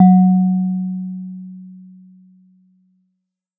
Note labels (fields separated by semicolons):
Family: mallet percussion; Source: acoustic; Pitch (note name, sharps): F#3; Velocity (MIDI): 50; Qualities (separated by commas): dark